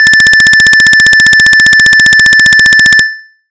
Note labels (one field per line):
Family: bass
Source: synthesizer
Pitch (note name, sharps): A6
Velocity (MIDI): 127